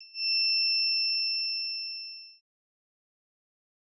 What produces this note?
synthesizer bass